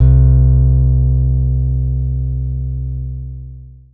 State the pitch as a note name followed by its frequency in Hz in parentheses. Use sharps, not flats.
C2 (65.41 Hz)